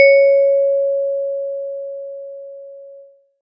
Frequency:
554.4 Hz